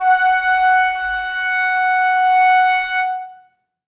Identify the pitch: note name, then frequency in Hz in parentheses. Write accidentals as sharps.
F#5 (740 Hz)